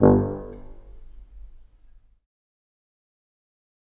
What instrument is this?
acoustic reed instrument